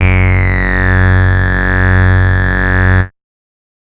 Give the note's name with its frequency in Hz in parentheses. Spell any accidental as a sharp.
F#1 (46.25 Hz)